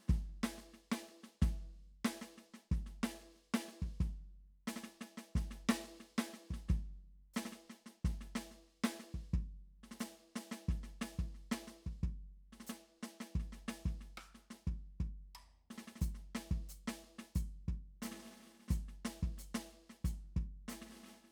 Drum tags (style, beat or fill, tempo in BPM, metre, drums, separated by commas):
folk rock, beat, 90 BPM, 4/4, hi-hat pedal, snare, cross-stick, floor tom, kick